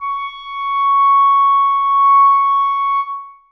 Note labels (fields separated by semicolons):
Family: reed; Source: acoustic; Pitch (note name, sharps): C#6; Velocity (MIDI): 75; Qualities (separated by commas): reverb